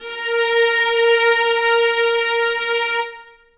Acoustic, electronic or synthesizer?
acoustic